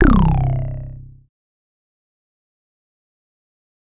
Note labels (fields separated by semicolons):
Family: bass; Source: synthesizer; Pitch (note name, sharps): C1; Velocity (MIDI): 50; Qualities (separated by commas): distorted, fast decay